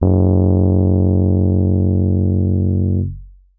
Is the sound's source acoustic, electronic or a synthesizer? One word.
electronic